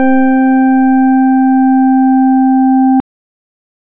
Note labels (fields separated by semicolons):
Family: organ; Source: electronic; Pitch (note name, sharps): C4; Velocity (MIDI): 50; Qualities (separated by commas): dark